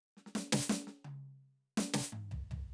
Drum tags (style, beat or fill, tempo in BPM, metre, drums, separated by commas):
soft pop, fill, 83 BPM, 4/4, snare, high tom, mid tom, floor tom